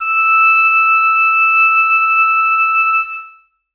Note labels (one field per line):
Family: reed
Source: acoustic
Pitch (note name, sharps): E6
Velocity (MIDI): 75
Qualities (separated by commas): reverb